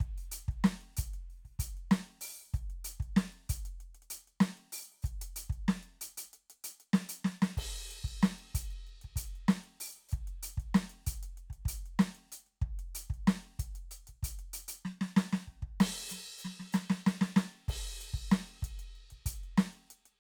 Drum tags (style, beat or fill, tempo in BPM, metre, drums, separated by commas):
rock, beat, 95 BPM, 4/4, crash, closed hi-hat, open hi-hat, hi-hat pedal, snare, kick